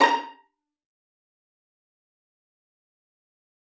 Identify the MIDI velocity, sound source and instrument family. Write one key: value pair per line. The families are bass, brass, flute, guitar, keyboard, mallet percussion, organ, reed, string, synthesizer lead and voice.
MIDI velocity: 25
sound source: acoustic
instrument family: string